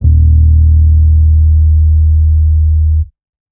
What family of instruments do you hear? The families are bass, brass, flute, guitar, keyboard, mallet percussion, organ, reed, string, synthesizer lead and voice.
bass